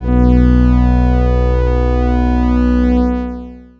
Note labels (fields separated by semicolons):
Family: organ; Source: electronic; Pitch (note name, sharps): B1; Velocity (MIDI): 75; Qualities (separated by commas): distorted, long release